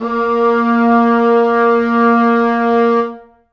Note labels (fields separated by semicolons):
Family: reed; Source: acoustic; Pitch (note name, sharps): A#3; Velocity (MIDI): 100; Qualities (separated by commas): reverb